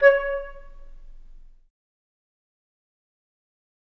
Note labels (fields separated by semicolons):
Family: flute; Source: acoustic; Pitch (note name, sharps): C#5; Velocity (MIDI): 25; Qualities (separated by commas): fast decay, reverb